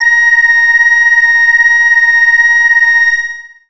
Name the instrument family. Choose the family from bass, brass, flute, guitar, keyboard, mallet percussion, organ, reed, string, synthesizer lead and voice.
bass